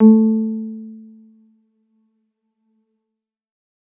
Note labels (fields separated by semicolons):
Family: keyboard; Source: electronic; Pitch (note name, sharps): A3; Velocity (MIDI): 100